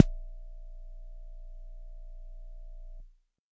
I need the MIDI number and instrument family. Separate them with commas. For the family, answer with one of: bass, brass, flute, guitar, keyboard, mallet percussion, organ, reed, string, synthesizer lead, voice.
22, keyboard